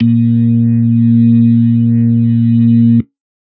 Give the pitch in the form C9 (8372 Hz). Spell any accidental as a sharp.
A#2 (116.5 Hz)